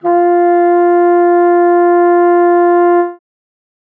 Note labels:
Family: reed; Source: acoustic; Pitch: F4; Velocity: 75

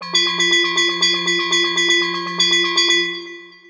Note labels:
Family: mallet percussion; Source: synthesizer; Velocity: 50; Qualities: long release, multiphonic, tempo-synced

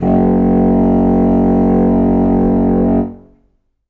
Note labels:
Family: reed; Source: acoustic; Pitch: F#1; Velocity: 50; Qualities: reverb

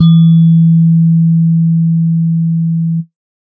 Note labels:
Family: keyboard; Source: electronic; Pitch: E3; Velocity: 25

